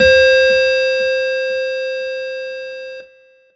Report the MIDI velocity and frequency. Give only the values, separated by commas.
75, 523.3 Hz